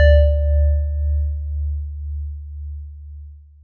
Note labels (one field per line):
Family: mallet percussion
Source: acoustic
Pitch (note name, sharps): D2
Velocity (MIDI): 50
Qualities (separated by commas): long release